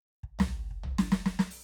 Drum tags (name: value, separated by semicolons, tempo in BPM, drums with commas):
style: punk; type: fill; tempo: 144 BPM; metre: 4/4; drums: open hi-hat, snare, floor tom, kick